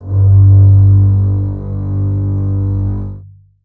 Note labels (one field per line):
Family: string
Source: acoustic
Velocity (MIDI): 25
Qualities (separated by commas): reverb